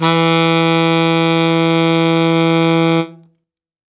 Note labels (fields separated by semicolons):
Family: reed; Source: acoustic; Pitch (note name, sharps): E3; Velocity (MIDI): 100; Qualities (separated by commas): reverb